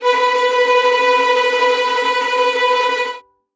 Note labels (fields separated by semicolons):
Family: string; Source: acoustic; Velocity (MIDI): 127; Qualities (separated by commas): bright, non-linear envelope, reverb